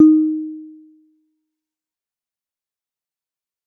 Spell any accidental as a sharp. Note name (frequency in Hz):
D#4 (311.1 Hz)